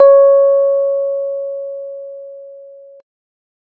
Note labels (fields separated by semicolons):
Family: keyboard; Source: electronic; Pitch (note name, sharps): C#5; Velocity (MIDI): 25; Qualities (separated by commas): dark